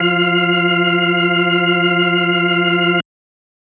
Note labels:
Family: organ; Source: electronic; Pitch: F3; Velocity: 75

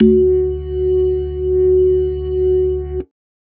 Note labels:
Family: organ; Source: electronic; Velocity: 127

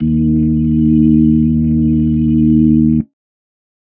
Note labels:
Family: organ; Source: electronic; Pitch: D#2; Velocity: 75; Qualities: dark

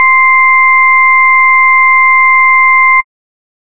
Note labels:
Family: bass; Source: synthesizer; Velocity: 25; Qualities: distorted

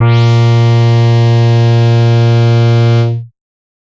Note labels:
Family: bass; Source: synthesizer; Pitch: A#2; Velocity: 100; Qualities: bright, distorted

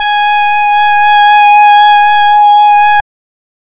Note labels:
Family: reed; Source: synthesizer; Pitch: G#5; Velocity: 75; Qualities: distorted, non-linear envelope

